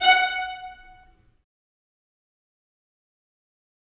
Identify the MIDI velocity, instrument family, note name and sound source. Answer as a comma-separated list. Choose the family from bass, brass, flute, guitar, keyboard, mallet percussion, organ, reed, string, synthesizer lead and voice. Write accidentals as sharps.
50, string, F#5, acoustic